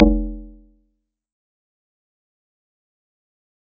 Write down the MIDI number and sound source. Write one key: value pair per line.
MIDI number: 29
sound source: acoustic